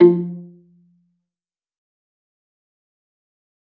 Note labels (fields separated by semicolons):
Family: string; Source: acoustic; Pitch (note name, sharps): F3; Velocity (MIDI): 25; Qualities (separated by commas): dark, fast decay, percussive, reverb